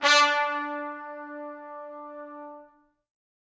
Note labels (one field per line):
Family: brass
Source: acoustic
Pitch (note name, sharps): D4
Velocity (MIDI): 50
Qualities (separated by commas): bright, reverb